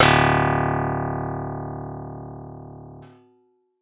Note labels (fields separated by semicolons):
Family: guitar; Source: synthesizer; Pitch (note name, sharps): D1; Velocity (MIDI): 50